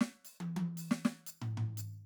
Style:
jazz-funk